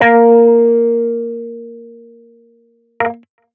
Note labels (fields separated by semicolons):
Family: guitar; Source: electronic; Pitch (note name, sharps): A#3; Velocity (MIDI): 25; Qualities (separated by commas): distorted